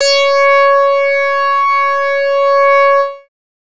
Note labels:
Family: bass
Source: synthesizer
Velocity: 127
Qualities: distorted

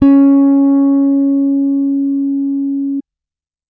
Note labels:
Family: bass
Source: electronic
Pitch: C#4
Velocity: 75

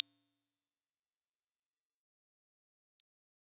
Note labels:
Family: keyboard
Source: electronic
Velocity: 100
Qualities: bright, fast decay

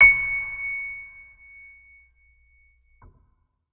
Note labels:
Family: organ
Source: electronic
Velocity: 50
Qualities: reverb

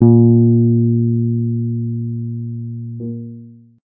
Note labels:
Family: guitar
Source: electronic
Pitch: A#2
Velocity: 25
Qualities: long release

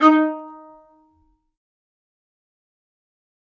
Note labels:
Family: string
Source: acoustic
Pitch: D#4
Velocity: 127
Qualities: fast decay, percussive, reverb

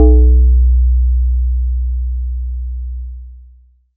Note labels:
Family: mallet percussion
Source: electronic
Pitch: B1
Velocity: 50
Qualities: long release, multiphonic

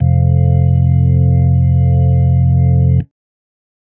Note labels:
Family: organ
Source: electronic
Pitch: F1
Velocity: 75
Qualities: dark

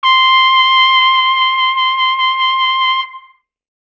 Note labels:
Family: brass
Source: acoustic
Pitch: C6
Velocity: 100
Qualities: distorted

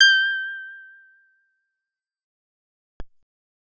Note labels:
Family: bass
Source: synthesizer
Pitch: G6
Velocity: 25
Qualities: fast decay

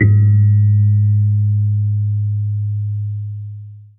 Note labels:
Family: mallet percussion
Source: acoustic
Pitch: G#2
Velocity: 127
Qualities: dark, long release, reverb

